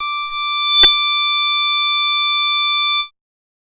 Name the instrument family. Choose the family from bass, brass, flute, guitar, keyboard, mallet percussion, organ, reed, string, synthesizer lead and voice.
bass